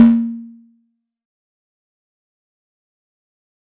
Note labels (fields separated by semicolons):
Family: mallet percussion; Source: acoustic; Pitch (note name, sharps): A#3; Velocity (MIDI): 100; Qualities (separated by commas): fast decay, percussive